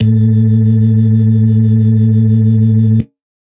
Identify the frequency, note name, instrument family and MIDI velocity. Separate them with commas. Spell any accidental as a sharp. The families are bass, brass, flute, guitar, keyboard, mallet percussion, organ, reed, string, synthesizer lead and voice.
110 Hz, A2, organ, 50